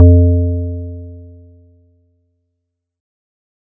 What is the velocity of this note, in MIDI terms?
127